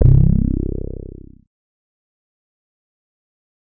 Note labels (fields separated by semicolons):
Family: bass; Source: synthesizer; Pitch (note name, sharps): C1; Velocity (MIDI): 100; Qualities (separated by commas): distorted, fast decay